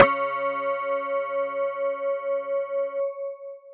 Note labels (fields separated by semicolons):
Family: mallet percussion; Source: electronic; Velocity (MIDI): 100; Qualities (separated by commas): long release